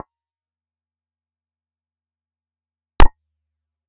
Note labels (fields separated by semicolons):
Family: bass; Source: synthesizer; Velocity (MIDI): 100; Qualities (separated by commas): percussive, reverb